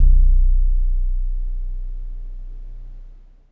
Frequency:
30.87 Hz